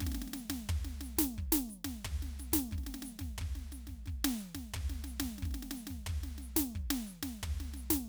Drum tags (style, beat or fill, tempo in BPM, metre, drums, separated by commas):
samba, beat, 89 BPM, 4/4, hi-hat pedal, snare, floor tom, kick